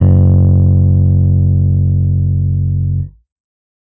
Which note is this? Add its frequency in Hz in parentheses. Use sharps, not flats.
F#1 (46.25 Hz)